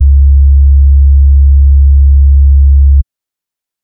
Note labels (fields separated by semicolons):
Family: bass; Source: synthesizer; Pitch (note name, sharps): C#2; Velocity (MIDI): 25; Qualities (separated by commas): dark